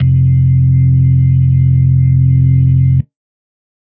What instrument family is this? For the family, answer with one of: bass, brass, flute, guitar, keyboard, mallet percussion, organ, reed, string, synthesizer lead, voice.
organ